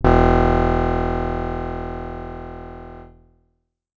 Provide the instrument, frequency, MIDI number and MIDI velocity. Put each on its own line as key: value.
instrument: acoustic guitar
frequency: 41.2 Hz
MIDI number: 28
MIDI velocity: 75